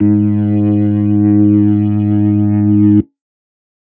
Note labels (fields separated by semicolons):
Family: organ; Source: electronic; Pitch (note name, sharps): G#2; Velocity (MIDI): 50; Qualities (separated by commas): distorted